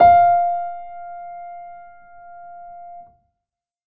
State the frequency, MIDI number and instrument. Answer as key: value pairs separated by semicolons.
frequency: 698.5 Hz; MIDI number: 77; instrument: acoustic keyboard